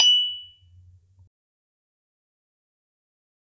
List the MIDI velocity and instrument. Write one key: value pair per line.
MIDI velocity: 100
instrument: acoustic mallet percussion instrument